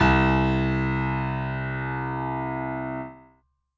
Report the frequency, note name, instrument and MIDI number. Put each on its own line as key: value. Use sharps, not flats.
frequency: 65.41 Hz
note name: C2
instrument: acoustic keyboard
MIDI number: 36